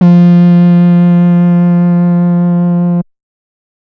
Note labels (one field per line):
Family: bass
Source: synthesizer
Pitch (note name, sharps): F3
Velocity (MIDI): 25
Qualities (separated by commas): distorted